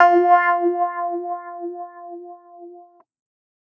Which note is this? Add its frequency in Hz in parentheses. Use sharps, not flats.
F4 (349.2 Hz)